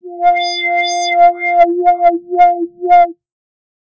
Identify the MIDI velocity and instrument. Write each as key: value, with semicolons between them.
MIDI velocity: 50; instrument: synthesizer bass